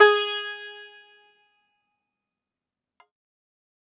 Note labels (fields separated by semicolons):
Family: guitar; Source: acoustic; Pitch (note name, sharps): G#4; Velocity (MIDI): 127; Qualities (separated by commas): bright, fast decay, multiphonic, reverb